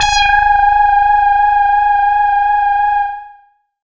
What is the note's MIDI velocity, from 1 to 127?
75